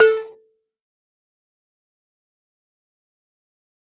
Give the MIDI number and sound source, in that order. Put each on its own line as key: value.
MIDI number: 69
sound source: acoustic